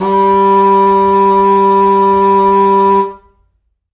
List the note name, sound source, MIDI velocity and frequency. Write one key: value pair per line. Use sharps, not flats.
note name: G3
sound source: acoustic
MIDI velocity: 100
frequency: 196 Hz